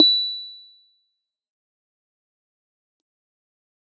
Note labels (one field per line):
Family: keyboard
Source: electronic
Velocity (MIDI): 50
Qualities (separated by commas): fast decay, percussive